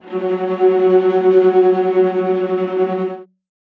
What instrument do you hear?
acoustic string instrument